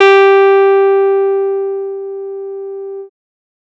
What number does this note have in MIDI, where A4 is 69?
67